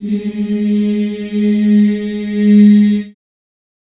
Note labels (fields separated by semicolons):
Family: voice; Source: acoustic; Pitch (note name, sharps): G#3; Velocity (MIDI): 25; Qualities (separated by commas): reverb